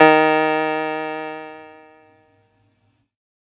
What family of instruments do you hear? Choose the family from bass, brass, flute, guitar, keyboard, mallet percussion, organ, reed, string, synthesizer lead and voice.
keyboard